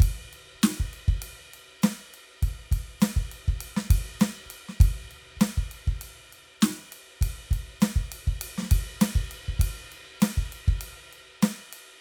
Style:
Latin funk